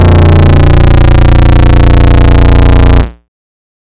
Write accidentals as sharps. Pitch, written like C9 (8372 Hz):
A#0 (29.14 Hz)